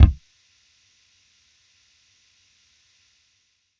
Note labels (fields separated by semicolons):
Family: bass; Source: electronic; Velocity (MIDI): 50; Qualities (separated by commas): percussive